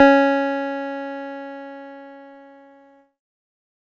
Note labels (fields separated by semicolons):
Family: keyboard; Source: electronic; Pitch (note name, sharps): C#4; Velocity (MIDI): 75; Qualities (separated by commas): distorted